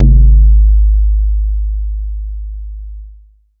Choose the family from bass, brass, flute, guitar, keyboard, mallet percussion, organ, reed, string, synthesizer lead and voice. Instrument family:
bass